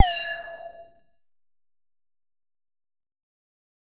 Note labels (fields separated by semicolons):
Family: bass; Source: synthesizer; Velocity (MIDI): 75; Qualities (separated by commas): bright, distorted, percussive